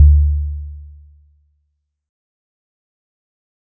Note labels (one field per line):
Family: guitar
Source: synthesizer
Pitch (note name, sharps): D2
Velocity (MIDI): 25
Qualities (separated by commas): dark, fast decay